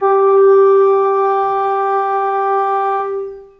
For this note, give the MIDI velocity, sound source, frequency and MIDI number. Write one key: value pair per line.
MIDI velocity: 50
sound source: acoustic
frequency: 392 Hz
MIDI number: 67